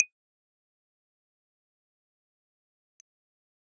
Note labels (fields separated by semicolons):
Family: keyboard; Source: electronic; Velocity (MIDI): 25; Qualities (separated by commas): fast decay, percussive